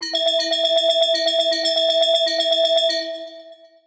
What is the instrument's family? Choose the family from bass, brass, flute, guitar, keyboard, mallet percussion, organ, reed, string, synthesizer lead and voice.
mallet percussion